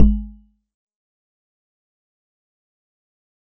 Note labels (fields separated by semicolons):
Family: mallet percussion; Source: acoustic; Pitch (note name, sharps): G#1; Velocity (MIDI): 25; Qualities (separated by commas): fast decay, percussive